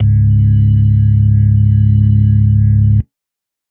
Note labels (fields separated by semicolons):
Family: organ; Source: electronic; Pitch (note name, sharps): C#1; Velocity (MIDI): 25; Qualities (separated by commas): dark